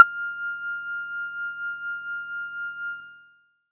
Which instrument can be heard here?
synthesizer bass